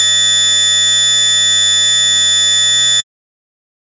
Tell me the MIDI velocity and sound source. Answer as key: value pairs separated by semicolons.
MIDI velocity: 50; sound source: synthesizer